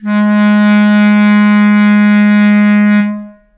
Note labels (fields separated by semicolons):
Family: reed; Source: acoustic; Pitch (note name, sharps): G#3; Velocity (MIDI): 75; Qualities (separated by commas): reverb